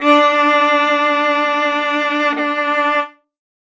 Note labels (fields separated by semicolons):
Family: string; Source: acoustic; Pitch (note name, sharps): D4; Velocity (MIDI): 127; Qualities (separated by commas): reverb